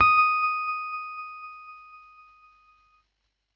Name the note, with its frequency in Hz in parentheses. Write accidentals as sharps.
D#6 (1245 Hz)